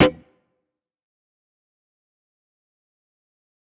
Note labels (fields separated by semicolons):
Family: guitar; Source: electronic; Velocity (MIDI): 50; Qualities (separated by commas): bright, distorted, fast decay, percussive